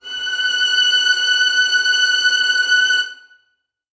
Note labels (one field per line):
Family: string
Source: acoustic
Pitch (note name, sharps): F#6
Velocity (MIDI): 75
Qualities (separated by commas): bright, reverb